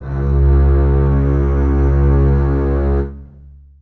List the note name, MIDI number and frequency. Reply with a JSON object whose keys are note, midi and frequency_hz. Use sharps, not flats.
{"note": "C#2", "midi": 37, "frequency_hz": 69.3}